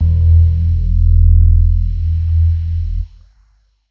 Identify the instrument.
electronic keyboard